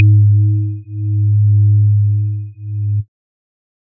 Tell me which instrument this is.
electronic organ